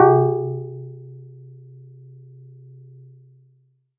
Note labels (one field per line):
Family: mallet percussion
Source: acoustic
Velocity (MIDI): 75